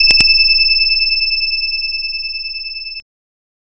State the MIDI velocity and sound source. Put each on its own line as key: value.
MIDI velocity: 50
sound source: synthesizer